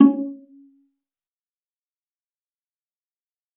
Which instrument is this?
acoustic string instrument